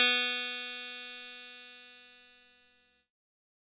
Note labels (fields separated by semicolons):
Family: keyboard; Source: electronic; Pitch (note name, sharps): B3; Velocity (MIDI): 25; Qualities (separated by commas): bright, distorted